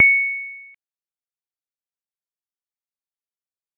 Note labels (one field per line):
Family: mallet percussion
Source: acoustic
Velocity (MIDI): 25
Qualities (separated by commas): fast decay, percussive